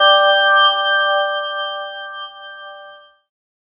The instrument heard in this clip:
synthesizer keyboard